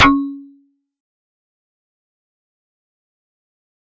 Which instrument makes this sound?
acoustic mallet percussion instrument